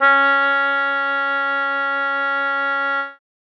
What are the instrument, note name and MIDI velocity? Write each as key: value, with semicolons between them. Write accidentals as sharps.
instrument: acoustic reed instrument; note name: C#4; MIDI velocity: 100